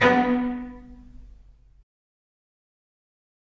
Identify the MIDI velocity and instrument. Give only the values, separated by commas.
127, acoustic string instrument